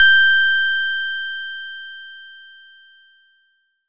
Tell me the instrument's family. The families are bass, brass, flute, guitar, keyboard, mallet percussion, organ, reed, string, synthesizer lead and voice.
bass